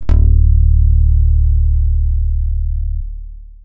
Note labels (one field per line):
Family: guitar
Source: electronic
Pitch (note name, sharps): D1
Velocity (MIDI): 127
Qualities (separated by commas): long release